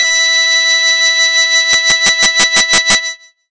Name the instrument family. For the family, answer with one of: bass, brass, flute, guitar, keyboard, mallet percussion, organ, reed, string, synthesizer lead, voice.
bass